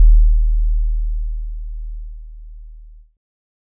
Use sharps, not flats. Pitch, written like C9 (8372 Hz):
D#1 (38.89 Hz)